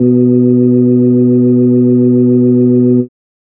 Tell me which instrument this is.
electronic organ